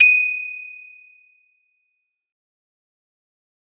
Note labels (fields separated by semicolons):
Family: mallet percussion; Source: acoustic; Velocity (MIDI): 50; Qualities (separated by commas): bright, fast decay